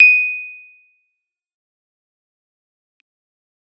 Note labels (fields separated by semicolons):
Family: keyboard; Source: electronic; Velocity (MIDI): 50; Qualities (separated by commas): bright, fast decay, percussive